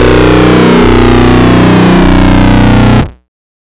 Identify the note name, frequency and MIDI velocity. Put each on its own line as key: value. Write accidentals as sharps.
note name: B0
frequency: 30.87 Hz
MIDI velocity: 127